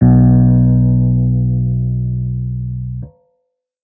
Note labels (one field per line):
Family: keyboard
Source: electronic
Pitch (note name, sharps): B1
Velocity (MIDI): 25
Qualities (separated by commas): dark